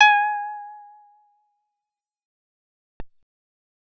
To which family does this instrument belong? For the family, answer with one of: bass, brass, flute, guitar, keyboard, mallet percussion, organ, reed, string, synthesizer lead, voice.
bass